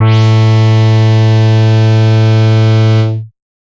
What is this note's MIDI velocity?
127